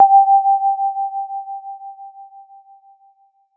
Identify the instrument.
electronic keyboard